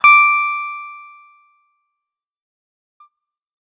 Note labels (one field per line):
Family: guitar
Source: electronic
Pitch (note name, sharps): D6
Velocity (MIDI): 50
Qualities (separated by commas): fast decay